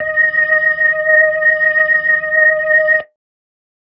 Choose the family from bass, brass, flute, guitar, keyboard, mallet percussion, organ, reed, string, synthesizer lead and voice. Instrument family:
organ